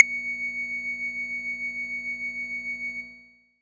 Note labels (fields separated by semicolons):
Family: bass; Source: synthesizer; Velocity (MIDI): 75; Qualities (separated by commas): multiphonic